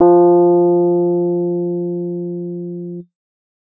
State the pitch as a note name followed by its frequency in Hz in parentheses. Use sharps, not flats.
F3 (174.6 Hz)